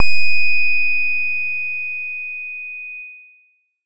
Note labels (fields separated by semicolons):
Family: bass; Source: synthesizer; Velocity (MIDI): 100; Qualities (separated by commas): distorted